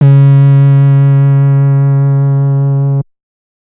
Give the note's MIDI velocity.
25